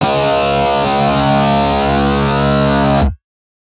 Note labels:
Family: guitar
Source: synthesizer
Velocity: 50

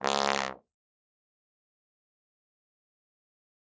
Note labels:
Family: brass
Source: acoustic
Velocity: 50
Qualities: bright, fast decay, reverb

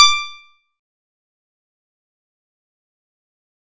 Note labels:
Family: guitar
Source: acoustic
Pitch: D6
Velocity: 25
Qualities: bright, distorted, fast decay, percussive

